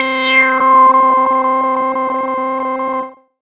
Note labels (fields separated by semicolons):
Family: bass; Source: synthesizer; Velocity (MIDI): 75; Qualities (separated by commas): distorted, non-linear envelope